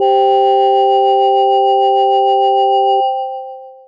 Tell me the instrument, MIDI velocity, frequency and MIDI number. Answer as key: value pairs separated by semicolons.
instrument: electronic mallet percussion instrument; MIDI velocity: 75; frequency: 130.8 Hz; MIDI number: 48